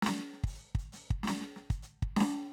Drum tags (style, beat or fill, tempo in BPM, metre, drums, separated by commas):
funk, fill, 95 BPM, 4/4, closed hi-hat, open hi-hat, hi-hat pedal, snare, kick